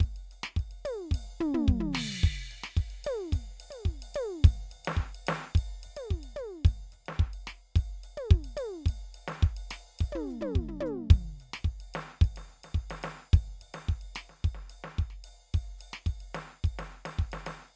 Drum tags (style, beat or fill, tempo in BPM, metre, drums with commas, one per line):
calypso
beat
108 BPM
4/4
crash, ride, ride bell, hi-hat pedal, snare, high tom, floor tom, kick